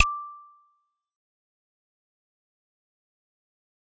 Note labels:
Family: mallet percussion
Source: acoustic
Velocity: 50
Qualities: fast decay, percussive

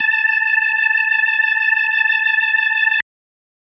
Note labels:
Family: organ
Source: electronic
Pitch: A5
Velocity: 25

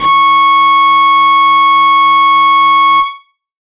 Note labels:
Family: guitar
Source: electronic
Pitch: C#6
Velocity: 50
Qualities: distorted

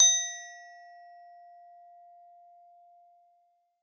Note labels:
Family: mallet percussion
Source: acoustic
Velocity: 50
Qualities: percussive, reverb

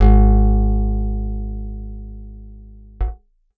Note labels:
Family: guitar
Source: acoustic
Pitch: G#1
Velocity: 100

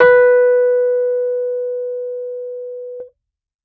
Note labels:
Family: keyboard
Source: electronic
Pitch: B4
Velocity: 127

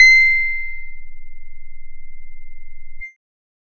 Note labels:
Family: bass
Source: synthesizer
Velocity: 25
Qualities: distorted, multiphonic, tempo-synced

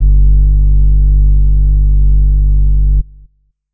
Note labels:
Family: flute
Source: acoustic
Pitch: G1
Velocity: 50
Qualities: dark

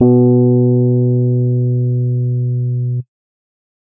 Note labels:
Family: keyboard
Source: electronic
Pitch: B2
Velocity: 100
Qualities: dark

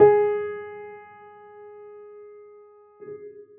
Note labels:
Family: keyboard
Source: acoustic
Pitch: G#4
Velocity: 50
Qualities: reverb

